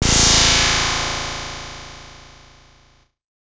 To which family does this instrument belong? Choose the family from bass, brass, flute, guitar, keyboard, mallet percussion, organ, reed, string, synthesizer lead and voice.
bass